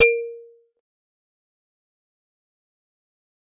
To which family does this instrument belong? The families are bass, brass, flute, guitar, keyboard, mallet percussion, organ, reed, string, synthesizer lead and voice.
mallet percussion